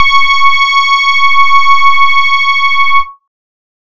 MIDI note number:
85